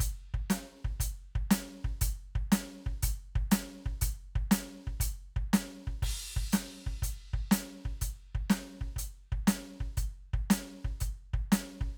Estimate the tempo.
120 BPM